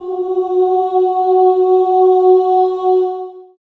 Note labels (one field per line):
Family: voice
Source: acoustic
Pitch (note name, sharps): F#4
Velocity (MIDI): 75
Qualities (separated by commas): long release, reverb